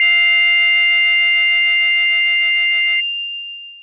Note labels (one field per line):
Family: mallet percussion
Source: electronic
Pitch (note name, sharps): F5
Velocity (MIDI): 100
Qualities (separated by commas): bright, long release